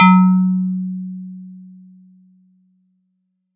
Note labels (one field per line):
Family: mallet percussion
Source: acoustic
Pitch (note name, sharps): F#3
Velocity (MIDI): 100